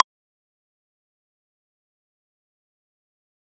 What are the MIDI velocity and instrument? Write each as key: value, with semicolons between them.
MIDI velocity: 127; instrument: electronic mallet percussion instrument